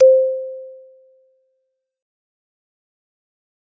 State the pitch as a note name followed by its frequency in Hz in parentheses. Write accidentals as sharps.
C5 (523.3 Hz)